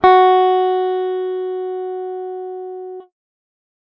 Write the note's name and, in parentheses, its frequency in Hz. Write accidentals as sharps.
F#4 (370 Hz)